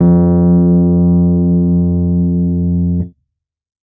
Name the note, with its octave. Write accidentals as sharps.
F2